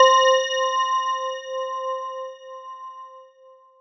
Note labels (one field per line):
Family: mallet percussion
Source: electronic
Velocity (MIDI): 50